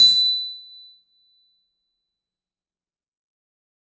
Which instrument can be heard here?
acoustic mallet percussion instrument